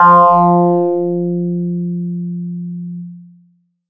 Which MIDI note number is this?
53